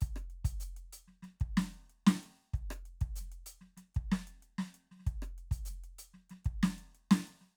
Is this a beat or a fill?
beat